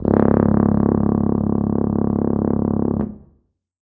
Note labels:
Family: brass; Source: acoustic; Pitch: C#1; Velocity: 75

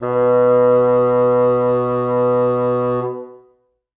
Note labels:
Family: reed; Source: acoustic; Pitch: B2; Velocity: 127; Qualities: reverb

